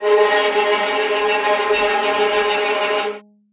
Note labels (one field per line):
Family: string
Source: acoustic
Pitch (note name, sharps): G#3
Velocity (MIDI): 25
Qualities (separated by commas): non-linear envelope, reverb